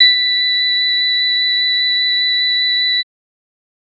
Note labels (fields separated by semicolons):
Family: organ; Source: electronic; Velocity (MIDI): 75; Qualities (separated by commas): bright, multiphonic